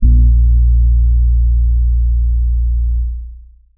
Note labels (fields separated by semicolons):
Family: keyboard; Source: electronic; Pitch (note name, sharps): A#1; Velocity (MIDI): 50; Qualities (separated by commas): dark, long release